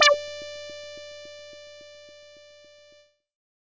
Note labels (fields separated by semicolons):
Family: bass; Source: synthesizer; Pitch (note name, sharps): D5; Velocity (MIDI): 50; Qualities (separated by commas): distorted